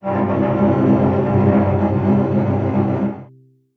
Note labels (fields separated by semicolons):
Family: string; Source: acoustic; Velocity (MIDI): 25; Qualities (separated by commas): bright, non-linear envelope, reverb